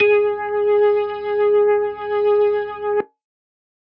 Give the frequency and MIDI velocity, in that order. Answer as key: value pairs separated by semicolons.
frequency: 415.3 Hz; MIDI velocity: 50